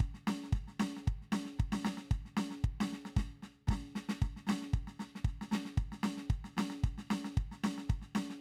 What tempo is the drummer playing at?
114 BPM